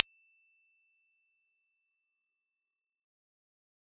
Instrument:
synthesizer bass